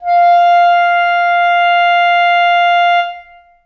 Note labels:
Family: reed; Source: acoustic; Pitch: F5; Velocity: 75; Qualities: long release, reverb

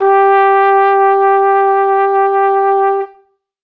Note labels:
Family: brass; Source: acoustic; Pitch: G4; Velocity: 75

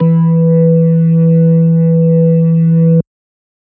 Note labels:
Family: organ; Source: electronic; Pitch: E3; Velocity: 25

